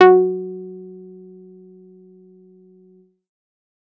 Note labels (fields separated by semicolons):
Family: bass; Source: synthesizer; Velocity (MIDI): 100; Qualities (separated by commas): dark, percussive